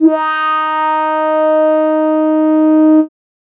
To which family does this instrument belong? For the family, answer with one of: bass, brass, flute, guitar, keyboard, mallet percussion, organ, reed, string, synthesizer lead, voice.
keyboard